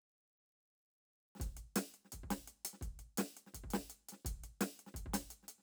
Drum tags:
breakbeat
beat
170 BPM
4/4
closed hi-hat, snare, kick

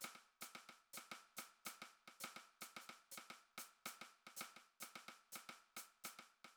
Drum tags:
Afro-Cuban rumba
beat
110 BPM
4/4
hi-hat pedal, cross-stick

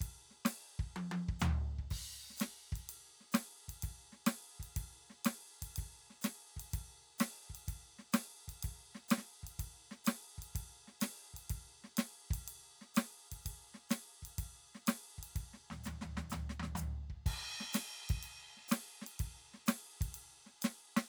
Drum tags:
rock shuffle
beat
125 BPM
4/4
crash, ride, closed hi-hat, hi-hat pedal, snare, high tom, floor tom, kick

